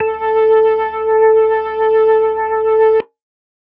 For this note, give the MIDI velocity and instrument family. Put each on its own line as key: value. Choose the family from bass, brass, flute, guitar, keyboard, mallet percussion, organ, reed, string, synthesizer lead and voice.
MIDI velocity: 75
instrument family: organ